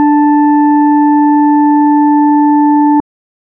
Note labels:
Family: organ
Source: electronic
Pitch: D4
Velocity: 100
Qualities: dark

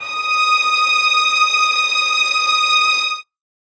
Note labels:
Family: string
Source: acoustic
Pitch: D#6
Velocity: 75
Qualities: reverb

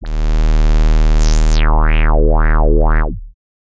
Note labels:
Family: bass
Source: synthesizer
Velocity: 127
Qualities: bright, distorted, non-linear envelope

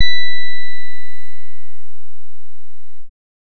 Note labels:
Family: bass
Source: synthesizer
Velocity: 25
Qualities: distorted

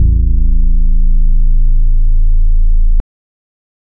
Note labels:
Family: organ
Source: electronic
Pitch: A0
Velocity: 100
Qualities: dark

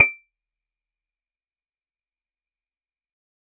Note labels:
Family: guitar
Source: acoustic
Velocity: 127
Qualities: fast decay, percussive

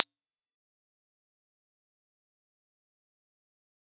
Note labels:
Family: mallet percussion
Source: acoustic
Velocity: 75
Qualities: bright, fast decay, percussive

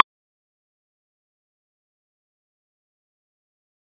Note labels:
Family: mallet percussion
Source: electronic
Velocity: 100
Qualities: fast decay, percussive

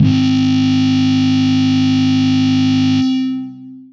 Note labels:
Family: guitar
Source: electronic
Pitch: G#1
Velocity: 127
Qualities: bright, distorted, long release

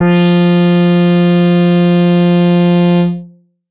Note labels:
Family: bass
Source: synthesizer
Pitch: F3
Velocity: 50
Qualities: distorted

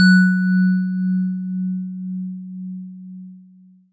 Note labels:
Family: mallet percussion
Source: acoustic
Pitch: F#3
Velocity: 50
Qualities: long release

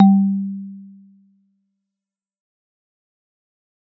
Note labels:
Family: mallet percussion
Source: acoustic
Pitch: G3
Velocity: 75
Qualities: dark, fast decay

